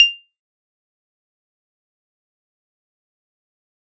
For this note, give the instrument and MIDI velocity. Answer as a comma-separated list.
electronic keyboard, 100